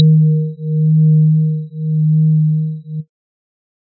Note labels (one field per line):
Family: organ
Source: electronic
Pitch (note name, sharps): D#3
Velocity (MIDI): 100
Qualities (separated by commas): dark